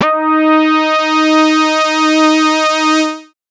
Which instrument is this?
synthesizer bass